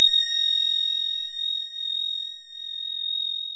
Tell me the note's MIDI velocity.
127